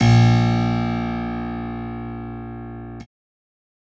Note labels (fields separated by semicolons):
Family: keyboard; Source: electronic; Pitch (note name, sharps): A#1; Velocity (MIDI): 127; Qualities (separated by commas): bright